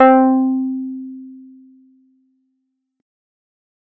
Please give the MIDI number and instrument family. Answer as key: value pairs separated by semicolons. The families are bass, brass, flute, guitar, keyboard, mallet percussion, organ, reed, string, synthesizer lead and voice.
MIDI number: 60; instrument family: keyboard